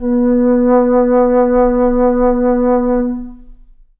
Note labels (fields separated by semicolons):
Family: flute; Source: acoustic; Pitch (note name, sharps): B3; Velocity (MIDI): 50; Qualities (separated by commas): long release, reverb